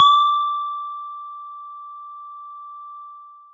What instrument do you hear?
acoustic mallet percussion instrument